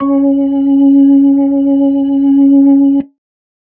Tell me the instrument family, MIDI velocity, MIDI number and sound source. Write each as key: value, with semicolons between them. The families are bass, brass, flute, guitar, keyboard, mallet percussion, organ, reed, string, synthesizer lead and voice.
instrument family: organ; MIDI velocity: 127; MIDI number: 61; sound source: electronic